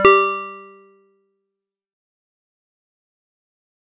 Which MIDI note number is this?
67